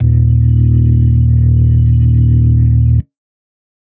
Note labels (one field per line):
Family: organ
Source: electronic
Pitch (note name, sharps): D#1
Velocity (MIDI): 25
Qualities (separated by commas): distorted